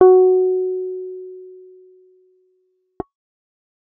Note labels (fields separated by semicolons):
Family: bass; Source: synthesizer; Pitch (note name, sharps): F#4; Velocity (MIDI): 50